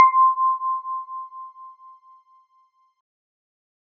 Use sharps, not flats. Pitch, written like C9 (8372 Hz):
C6 (1047 Hz)